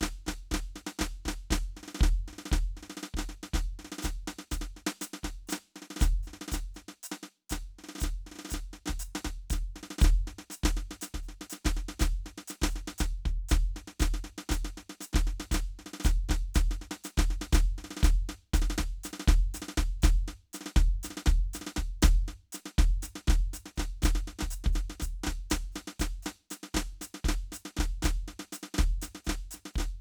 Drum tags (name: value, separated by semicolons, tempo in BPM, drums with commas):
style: march; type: beat; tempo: 120 BPM; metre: 4/4; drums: open hi-hat, hi-hat pedal, snare, kick